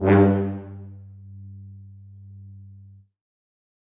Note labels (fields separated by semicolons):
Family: brass; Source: acoustic; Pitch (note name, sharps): G2; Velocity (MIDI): 100; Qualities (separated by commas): reverb